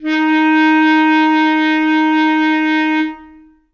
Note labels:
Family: reed; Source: acoustic; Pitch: D#4; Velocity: 100; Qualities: long release, reverb

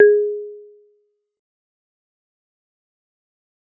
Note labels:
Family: mallet percussion; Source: acoustic; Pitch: G#4; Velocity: 50; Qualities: dark, fast decay, percussive, reverb

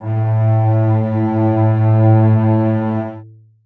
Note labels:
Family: string; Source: acoustic; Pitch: A2; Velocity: 75; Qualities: reverb

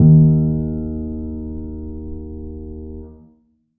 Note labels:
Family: keyboard; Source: acoustic; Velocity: 25; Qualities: dark

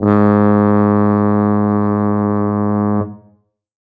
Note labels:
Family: brass; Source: acoustic; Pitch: G#2; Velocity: 127; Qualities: dark

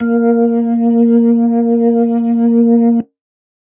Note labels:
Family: organ; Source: electronic; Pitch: A#3; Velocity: 127

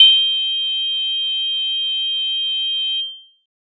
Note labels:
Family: keyboard; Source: electronic; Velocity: 50; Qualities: bright

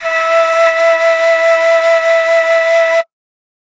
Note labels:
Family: flute; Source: acoustic; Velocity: 75

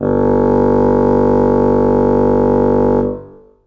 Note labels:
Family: reed; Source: acoustic; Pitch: G1; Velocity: 100; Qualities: long release, reverb

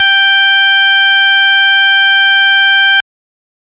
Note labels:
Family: organ; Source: electronic; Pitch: G5; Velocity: 127; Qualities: bright, distorted

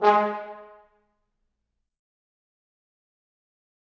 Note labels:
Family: brass; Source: acoustic; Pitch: G#3; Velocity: 100; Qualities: fast decay, percussive, reverb

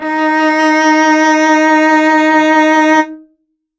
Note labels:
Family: string; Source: acoustic; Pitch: D#4; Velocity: 75; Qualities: reverb

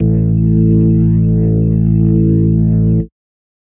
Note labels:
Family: organ; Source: electronic; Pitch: A1; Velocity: 50; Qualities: dark, distorted

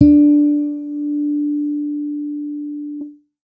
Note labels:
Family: bass; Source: electronic; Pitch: D4; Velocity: 25

